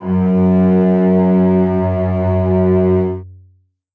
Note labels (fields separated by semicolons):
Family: string; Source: acoustic; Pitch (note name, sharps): F#2; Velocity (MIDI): 100; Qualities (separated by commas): long release, reverb